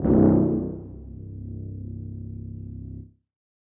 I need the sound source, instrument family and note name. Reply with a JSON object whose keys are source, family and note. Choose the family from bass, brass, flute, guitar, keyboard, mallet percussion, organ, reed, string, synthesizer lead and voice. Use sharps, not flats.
{"source": "acoustic", "family": "brass", "note": "C1"}